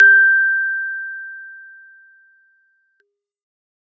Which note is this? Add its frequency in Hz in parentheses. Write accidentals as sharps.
G6 (1568 Hz)